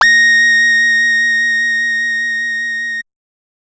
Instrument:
synthesizer bass